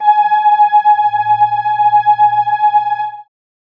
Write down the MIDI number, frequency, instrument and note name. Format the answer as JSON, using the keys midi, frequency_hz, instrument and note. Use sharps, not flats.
{"midi": 80, "frequency_hz": 830.6, "instrument": "synthesizer keyboard", "note": "G#5"}